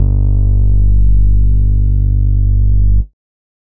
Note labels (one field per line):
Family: bass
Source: synthesizer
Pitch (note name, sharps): G1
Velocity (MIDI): 100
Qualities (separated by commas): distorted